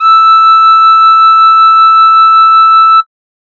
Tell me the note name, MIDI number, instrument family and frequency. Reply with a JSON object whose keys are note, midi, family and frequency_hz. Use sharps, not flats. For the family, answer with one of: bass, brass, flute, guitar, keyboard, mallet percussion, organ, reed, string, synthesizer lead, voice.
{"note": "E6", "midi": 88, "family": "flute", "frequency_hz": 1319}